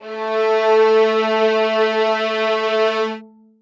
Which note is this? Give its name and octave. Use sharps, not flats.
A3